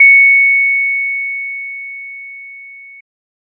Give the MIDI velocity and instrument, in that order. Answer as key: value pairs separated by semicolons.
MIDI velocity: 50; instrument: synthesizer bass